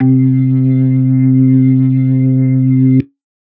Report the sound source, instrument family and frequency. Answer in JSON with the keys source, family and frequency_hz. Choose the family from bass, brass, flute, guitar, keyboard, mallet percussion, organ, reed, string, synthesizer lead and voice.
{"source": "electronic", "family": "organ", "frequency_hz": 130.8}